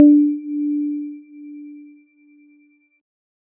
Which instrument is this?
electronic keyboard